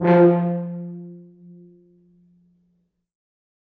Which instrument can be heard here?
acoustic brass instrument